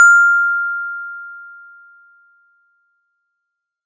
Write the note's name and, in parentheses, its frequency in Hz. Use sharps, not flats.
F6 (1397 Hz)